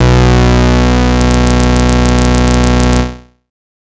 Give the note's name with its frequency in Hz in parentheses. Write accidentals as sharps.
B1 (61.74 Hz)